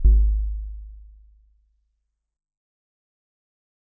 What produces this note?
acoustic mallet percussion instrument